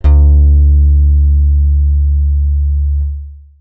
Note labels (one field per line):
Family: bass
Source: synthesizer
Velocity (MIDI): 100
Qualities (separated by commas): dark, long release